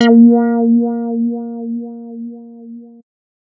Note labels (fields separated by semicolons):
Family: bass; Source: synthesizer; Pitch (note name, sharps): A#3; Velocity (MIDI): 75; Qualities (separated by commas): distorted